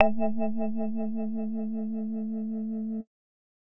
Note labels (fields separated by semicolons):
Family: bass; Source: synthesizer; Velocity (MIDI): 50; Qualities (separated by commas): distorted